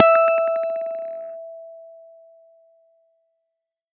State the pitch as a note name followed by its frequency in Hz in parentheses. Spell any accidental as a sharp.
E5 (659.3 Hz)